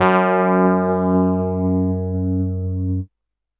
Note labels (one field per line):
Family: keyboard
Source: electronic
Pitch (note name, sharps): F#2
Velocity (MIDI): 127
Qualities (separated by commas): distorted